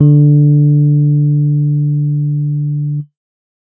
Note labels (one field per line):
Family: keyboard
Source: electronic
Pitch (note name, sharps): D3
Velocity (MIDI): 25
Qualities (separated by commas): dark